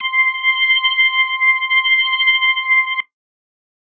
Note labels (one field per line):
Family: organ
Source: electronic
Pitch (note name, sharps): C6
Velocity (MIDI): 50